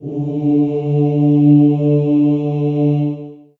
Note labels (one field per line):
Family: voice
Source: acoustic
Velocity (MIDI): 50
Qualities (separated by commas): dark, long release, reverb